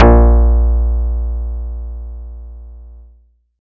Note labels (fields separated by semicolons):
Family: guitar; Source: acoustic; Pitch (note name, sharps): A#1; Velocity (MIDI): 50